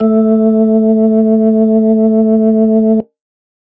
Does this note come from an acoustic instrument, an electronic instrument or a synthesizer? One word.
electronic